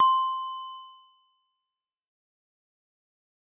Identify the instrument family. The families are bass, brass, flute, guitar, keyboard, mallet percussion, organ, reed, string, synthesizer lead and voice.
mallet percussion